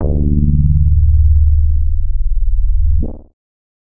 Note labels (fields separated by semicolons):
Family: bass; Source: synthesizer; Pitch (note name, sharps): D0; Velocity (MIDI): 50; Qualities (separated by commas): distorted, multiphonic